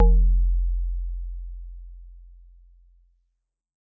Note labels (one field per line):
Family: mallet percussion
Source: acoustic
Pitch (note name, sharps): F1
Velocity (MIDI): 50